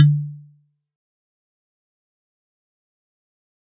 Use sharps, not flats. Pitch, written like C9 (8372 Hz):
D3 (146.8 Hz)